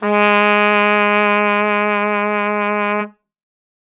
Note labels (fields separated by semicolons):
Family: brass; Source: acoustic; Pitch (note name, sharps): G#3; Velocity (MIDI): 100